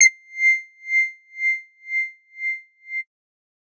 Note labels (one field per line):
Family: bass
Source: synthesizer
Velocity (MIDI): 75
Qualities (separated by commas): distorted